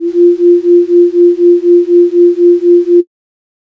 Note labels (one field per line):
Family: flute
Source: synthesizer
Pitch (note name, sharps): F4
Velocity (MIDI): 127